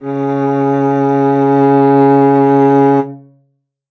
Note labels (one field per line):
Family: string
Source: acoustic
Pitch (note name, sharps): C#3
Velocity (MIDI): 50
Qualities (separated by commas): reverb